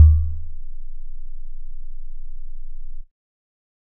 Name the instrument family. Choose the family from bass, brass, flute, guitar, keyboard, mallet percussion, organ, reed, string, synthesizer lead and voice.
keyboard